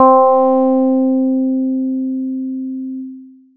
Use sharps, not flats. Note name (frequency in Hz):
C4 (261.6 Hz)